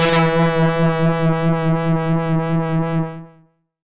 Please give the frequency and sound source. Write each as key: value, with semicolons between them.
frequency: 164.8 Hz; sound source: synthesizer